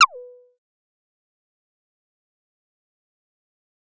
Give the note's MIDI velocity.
127